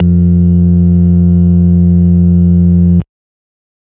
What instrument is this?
electronic organ